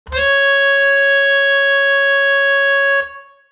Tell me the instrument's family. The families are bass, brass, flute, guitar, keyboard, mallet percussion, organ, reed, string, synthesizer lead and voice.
reed